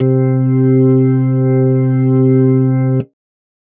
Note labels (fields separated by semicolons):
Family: organ; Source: electronic; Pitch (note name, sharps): C3; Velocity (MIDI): 100